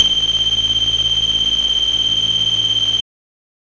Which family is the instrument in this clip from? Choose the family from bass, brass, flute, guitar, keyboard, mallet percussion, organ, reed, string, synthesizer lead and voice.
bass